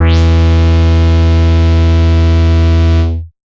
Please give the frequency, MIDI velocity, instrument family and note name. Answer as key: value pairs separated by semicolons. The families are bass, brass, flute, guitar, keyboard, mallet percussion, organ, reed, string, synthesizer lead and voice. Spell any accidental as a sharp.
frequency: 82.41 Hz; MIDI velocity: 127; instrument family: bass; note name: E2